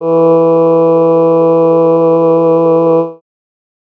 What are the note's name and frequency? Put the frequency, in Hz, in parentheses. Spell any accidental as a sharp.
E3 (164.8 Hz)